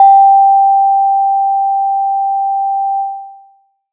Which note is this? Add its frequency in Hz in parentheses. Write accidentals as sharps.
G5 (784 Hz)